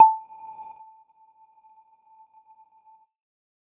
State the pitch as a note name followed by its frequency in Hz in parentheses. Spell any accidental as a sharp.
A5 (880 Hz)